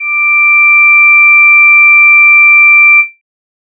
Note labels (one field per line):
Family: voice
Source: synthesizer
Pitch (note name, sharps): D6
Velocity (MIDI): 25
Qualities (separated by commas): bright